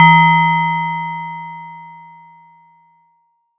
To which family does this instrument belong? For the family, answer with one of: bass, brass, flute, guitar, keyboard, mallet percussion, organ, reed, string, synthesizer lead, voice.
mallet percussion